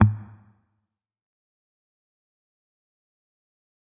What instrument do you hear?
electronic guitar